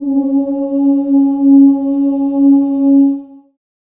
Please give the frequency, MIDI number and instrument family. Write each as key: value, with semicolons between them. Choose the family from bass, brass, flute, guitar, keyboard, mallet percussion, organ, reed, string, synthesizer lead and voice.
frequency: 277.2 Hz; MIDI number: 61; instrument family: voice